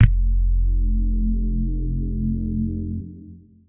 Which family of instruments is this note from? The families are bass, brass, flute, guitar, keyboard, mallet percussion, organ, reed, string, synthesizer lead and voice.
guitar